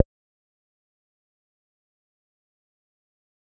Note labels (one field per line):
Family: bass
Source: synthesizer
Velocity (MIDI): 127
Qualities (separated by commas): fast decay, percussive